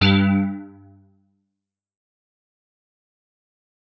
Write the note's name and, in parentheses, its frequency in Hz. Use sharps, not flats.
G2 (98 Hz)